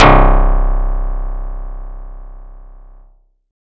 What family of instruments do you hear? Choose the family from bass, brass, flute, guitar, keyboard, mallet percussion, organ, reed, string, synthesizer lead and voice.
guitar